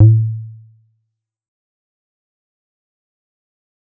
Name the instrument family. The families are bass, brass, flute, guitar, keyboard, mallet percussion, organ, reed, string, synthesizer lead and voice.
bass